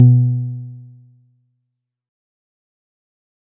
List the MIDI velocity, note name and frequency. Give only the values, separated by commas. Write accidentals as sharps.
75, B2, 123.5 Hz